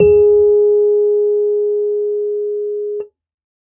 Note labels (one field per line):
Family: keyboard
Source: electronic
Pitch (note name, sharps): G#4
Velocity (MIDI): 50